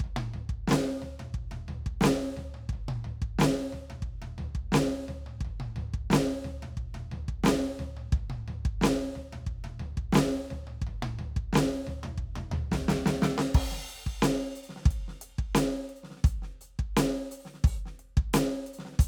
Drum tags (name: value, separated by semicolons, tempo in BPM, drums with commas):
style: rock; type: beat; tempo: 88 BPM; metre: 4/4; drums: crash, closed hi-hat, open hi-hat, hi-hat pedal, snare, high tom, mid tom, floor tom, kick